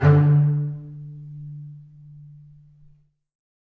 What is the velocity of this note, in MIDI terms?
75